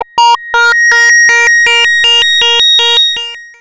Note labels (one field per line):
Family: bass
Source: synthesizer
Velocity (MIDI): 50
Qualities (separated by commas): bright, distorted, long release, multiphonic, tempo-synced